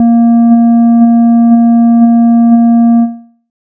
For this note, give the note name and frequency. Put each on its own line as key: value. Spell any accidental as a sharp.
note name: A#3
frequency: 233.1 Hz